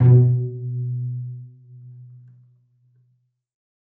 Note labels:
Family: string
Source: acoustic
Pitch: B2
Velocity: 25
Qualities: dark, reverb

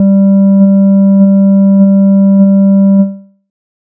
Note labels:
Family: bass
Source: synthesizer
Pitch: G3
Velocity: 25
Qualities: dark

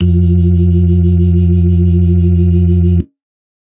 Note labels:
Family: organ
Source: electronic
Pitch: F2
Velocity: 25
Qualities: dark

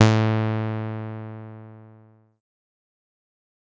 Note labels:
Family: bass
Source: synthesizer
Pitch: A2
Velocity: 100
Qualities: distorted, fast decay

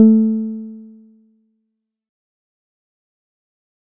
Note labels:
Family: guitar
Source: synthesizer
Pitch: A3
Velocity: 50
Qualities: dark, fast decay

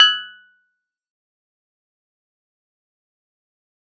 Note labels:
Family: keyboard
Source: electronic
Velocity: 75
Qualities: fast decay, percussive

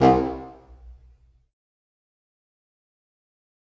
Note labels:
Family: reed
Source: acoustic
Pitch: C2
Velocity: 25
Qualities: fast decay, percussive, reverb

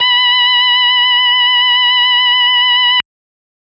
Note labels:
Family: organ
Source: electronic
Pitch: B5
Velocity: 127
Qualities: distorted

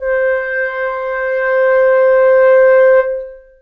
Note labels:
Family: reed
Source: acoustic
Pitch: C5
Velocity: 50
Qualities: long release, reverb

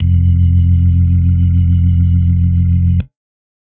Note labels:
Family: organ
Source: electronic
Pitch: F1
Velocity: 50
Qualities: dark, reverb

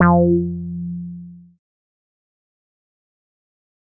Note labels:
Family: bass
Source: synthesizer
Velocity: 25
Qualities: distorted, fast decay

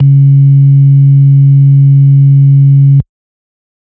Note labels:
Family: organ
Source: electronic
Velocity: 75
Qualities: dark

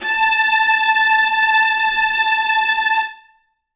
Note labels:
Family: string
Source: acoustic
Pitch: A5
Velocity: 100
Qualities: bright, reverb

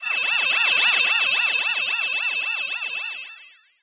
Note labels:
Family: voice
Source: synthesizer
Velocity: 100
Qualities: bright, distorted, long release

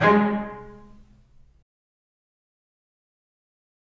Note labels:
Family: string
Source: acoustic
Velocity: 50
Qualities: fast decay, reverb

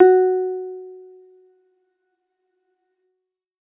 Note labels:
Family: keyboard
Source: electronic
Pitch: F#4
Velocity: 100

